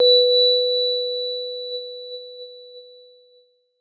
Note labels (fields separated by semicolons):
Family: keyboard; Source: electronic; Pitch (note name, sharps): B4; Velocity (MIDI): 100